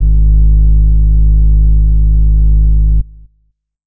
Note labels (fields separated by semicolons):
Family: flute; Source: acoustic; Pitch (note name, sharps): G#1; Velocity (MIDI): 127; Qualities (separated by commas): dark